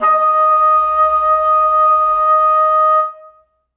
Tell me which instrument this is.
acoustic reed instrument